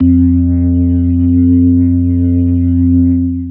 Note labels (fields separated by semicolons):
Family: organ; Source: electronic; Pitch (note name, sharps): F2; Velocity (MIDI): 50; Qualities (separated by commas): dark, distorted, long release